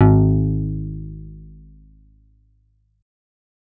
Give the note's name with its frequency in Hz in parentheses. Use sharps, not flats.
G#1 (51.91 Hz)